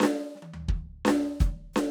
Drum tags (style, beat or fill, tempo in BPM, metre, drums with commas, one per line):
rock
fill
115 BPM
4/4
open hi-hat, hi-hat pedal, snare, high tom, floor tom, kick